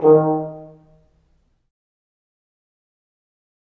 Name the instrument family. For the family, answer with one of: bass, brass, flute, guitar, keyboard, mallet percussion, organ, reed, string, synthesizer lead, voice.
brass